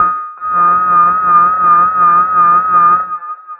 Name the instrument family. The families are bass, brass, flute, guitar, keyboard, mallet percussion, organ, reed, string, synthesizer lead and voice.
bass